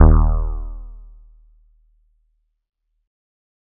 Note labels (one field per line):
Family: keyboard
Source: electronic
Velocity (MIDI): 127